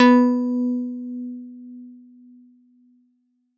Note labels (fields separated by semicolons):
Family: keyboard; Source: electronic; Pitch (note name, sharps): B3; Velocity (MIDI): 100